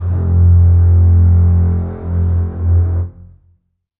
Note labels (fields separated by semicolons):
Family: string; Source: acoustic; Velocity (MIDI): 127; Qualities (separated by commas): reverb